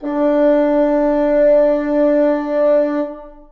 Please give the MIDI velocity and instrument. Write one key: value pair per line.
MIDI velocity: 75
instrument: acoustic reed instrument